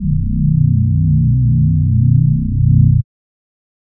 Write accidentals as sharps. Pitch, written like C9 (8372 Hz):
B0 (30.87 Hz)